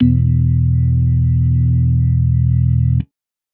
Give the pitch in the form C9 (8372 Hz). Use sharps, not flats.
E1 (41.2 Hz)